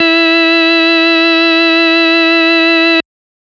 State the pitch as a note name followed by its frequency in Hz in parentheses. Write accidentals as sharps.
E4 (329.6 Hz)